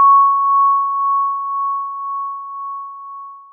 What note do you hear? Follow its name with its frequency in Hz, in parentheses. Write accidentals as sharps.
C#6 (1109 Hz)